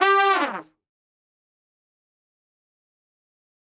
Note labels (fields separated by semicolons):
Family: brass; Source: acoustic; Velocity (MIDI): 25; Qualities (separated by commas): bright, fast decay, reverb